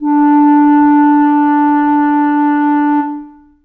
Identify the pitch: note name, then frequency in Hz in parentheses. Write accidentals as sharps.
D4 (293.7 Hz)